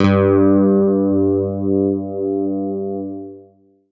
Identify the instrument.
electronic guitar